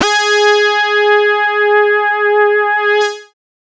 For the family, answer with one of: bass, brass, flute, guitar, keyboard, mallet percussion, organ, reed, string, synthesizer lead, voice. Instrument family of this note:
bass